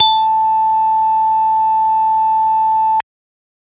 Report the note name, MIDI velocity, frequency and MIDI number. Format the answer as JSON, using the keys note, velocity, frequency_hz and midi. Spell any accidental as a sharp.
{"note": "A5", "velocity": 75, "frequency_hz": 880, "midi": 81}